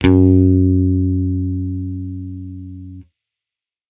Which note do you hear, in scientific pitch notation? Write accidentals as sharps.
F#2